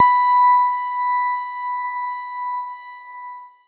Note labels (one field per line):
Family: keyboard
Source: electronic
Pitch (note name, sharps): B5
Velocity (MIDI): 127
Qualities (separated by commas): long release